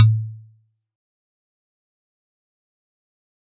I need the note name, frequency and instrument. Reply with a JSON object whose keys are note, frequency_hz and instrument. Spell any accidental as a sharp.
{"note": "A2", "frequency_hz": 110, "instrument": "acoustic mallet percussion instrument"}